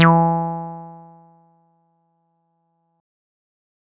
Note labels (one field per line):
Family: bass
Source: synthesizer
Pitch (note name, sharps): E3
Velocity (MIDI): 127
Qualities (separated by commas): distorted